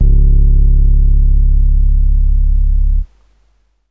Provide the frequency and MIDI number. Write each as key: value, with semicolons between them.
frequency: 34.65 Hz; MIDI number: 25